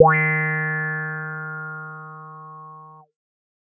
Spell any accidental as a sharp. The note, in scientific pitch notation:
D#3